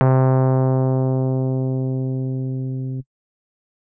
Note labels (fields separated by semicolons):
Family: keyboard; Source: electronic; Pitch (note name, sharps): C3; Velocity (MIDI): 127